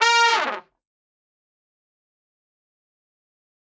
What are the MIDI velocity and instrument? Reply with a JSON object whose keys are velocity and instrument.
{"velocity": 50, "instrument": "acoustic brass instrument"}